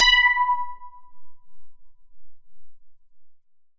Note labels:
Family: synthesizer lead; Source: synthesizer; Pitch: B5; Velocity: 127

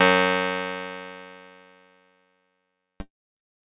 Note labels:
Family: keyboard; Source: electronic; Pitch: F#2; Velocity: 50; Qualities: bright

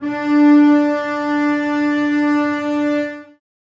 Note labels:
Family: string; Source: acoustic; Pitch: D4; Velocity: 75; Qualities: reverb

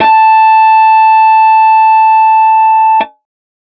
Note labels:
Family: guitar; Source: electronic; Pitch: A5; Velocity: 100; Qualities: distorted

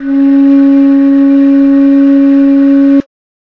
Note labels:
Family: flute; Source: acoustic; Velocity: 25

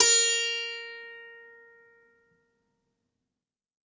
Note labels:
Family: guitar; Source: acoustic; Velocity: 75; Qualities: bright

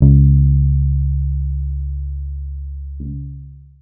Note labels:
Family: guitar; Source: electronic; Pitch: C#2; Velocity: 25; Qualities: long release

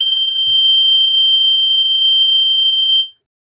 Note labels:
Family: reed; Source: acoustic; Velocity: 25; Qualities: bright, reverb

